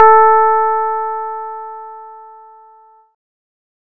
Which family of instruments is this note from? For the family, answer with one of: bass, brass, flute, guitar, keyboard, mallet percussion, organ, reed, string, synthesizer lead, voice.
bass